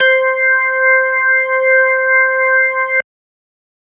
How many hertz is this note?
523.3 Hz